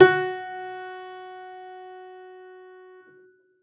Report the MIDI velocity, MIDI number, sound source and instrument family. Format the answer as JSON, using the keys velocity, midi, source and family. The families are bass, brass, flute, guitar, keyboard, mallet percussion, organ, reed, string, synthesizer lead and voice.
{"velocity": 100, "midi": 66, "source": "acoustic", "family": "keyboard"}